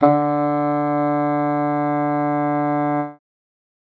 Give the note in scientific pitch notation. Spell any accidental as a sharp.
D3